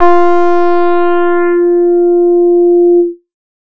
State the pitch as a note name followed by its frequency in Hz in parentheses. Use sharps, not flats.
F4 (349.2 Hz)